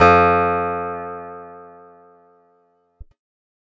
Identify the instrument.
acoustic guitar